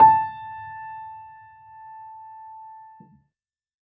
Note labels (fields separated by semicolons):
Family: keyboard; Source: acoustic; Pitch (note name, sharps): A5; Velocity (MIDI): 50